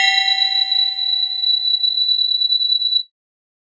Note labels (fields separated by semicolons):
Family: mallet percussion; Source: electronic; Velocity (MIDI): 75